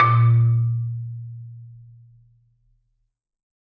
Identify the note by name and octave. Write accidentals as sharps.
A#2